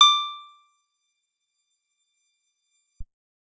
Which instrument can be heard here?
acoustic guitar